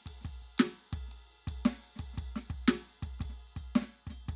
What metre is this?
4/4